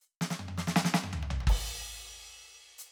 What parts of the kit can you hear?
crash, hi-hat pedal, snare, high tom, mid tom, floor tom and kick